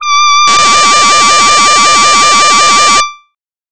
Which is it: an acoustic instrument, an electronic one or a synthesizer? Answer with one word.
synthesizer